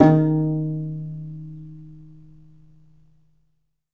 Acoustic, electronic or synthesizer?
acoustic